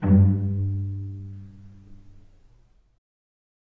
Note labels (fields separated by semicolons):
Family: string; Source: acoustic; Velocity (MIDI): 50; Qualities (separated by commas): dark, reverb